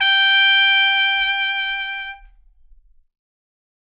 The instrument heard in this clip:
acoustic brass instrument